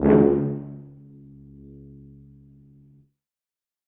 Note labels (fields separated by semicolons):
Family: brass; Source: acoustic; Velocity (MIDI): 100; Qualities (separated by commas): reverb